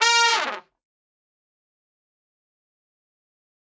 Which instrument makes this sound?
acoustic brass instrument